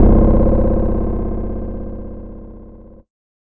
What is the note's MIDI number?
12